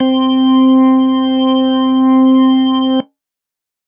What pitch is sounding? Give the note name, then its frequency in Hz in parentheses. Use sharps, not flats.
C4 (261.6 Hz)